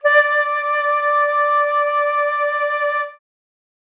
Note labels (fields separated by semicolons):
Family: flute; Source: acoustic; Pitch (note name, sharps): D5; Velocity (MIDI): 100